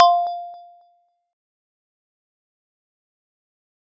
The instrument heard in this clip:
acoustic mallet percussion instrument